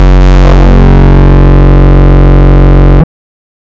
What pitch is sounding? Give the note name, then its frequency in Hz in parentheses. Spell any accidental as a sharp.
F#1 (46.25 Hz)